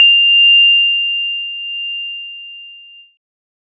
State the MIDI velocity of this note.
127